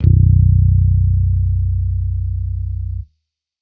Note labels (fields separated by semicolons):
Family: bass; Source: electronic; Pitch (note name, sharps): B0; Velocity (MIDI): 50; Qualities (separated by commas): distorted